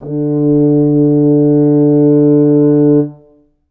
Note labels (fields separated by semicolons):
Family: brass; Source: acoustic; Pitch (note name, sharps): D3; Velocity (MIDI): 25; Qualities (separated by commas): dark, reverb